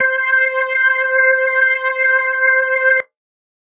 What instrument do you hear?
electronic organ